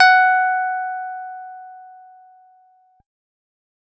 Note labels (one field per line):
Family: guitar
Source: electronic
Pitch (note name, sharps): F#5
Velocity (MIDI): 75